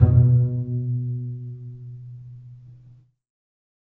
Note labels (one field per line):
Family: string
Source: acoustic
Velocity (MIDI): 75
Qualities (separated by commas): dark, reverb